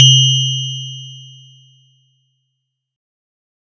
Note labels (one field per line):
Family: mallet percussion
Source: acoustic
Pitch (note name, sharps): C3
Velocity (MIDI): 75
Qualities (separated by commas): bright